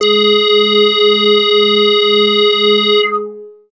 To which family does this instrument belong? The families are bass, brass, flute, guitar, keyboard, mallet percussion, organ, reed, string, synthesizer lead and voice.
bass